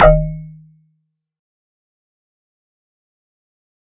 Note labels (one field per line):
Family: mallet percussion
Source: electronic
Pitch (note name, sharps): D#1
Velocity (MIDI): 75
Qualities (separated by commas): fast decay, percussive